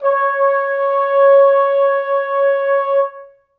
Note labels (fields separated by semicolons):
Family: brass; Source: acoustic; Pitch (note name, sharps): C#5; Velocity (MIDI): 50; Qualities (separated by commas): reverb